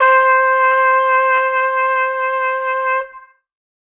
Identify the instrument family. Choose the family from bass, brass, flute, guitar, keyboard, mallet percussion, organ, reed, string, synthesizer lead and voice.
brass